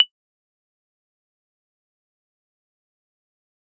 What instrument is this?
acoustic mallet percussion instrument